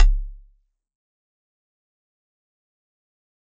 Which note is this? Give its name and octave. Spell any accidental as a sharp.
C#1